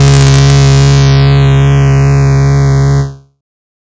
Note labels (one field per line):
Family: bass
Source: synthesizer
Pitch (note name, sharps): C#2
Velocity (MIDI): 127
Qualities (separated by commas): bright, distorted, non-linear envelope